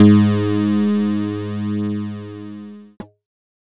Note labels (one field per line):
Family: keyboard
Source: electronic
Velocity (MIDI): 100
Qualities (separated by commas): distorted